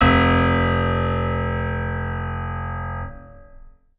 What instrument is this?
electronic organ